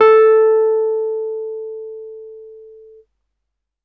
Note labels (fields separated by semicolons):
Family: keyboard; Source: electronic; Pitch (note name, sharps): A4; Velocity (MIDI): 100; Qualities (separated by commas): dark